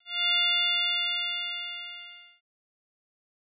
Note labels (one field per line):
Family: bass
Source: synthesizer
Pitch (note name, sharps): F5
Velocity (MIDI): 127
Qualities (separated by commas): bright, distorted, fast decay